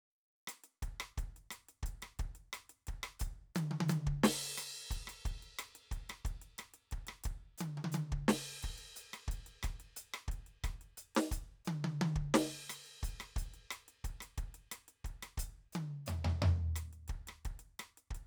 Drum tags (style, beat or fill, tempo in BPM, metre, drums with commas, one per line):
chacarera
beat
118 BPM
4/4
crash, closed hi-hat, hi-hat pedal, snare, cross-stick, high tom, floor tom, kick